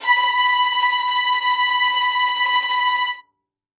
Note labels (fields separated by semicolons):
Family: string; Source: acoustic; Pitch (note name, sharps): B5; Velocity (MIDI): 127; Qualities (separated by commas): bright, non-linear envelope, reverb